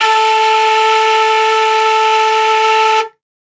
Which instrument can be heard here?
acoustic flute